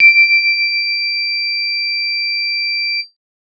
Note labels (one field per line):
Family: bass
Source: synthesizer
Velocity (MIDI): 100